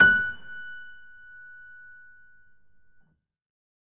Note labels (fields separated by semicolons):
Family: keyboard; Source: acoustic; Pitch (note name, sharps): F#6; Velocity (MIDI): 100; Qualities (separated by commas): reverb